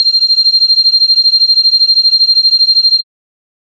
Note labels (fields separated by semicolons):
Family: bass; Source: synthesizer; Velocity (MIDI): 25; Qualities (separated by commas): bright, distorted